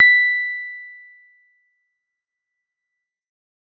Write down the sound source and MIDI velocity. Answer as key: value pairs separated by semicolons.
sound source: electronic; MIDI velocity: 50